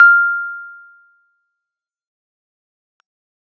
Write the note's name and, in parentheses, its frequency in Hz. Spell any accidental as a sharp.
F6 (1397 Hz)